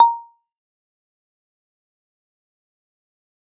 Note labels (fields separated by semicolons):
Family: mallet percussion; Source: acoustic; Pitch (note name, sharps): A#5; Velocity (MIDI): 127; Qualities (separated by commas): dark, fast decay, percussive, reverb